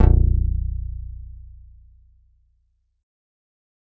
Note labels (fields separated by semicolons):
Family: bass; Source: synthesizer; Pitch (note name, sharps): A#0; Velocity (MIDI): 100